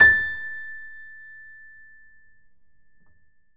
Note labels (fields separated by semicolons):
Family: keyboard; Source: acoustic; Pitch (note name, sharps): A6; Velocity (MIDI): 75; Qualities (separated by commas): reverb